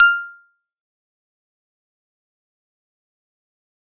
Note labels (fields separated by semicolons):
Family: keyboard; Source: electronic; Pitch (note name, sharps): F6; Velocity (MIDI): 127; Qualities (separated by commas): fast decay, percussive